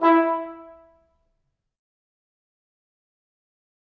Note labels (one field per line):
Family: brass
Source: acoustic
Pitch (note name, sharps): E4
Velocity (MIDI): 75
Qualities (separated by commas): fast decay, percussive, reverb